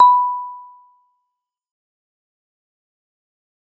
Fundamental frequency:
987.8 Hz